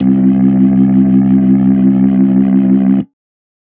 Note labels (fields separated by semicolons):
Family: organ; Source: electronic; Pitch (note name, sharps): C2; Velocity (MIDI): 127; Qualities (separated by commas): distorted